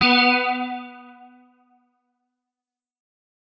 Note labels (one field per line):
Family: guitar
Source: electronic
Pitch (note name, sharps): B3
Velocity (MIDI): 50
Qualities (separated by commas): fast decay